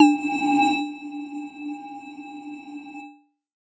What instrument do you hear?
electronic mallet percussion instrument